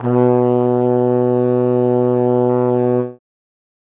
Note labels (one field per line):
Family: brass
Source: acoustic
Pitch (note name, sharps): B2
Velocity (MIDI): 50